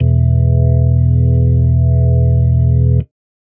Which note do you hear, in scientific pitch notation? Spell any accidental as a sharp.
E1